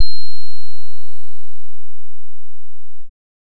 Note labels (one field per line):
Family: bass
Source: synthesizer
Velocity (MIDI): 50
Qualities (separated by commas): distorted